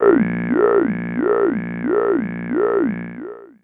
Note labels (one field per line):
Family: voice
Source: synthesizer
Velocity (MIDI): 50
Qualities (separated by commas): long release, non-linear envelope, tempo-synced